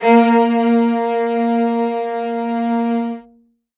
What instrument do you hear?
acoustic string instrument